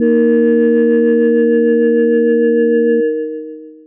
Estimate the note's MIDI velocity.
75